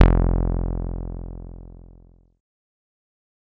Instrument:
synthesizer bass